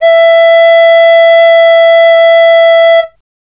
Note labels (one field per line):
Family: flute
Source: acoustic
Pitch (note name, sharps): E5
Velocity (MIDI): 50